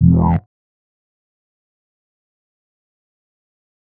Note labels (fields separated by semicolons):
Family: bass; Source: synthesizer; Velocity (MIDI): 127; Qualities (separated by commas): distorted, fast decay, percussive